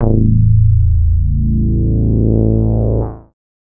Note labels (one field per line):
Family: bass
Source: synthesizer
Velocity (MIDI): 75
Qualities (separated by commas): distorted, multiphonic